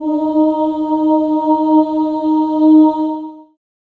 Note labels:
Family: voice; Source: acoustic; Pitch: D#4; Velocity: 50; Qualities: long release, reverb

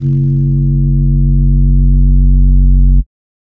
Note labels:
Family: flute; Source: synthesizer; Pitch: F#1; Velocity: 127; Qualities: dark

